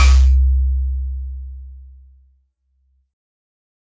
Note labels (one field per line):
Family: keyboard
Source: synthesizer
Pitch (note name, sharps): C2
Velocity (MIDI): 127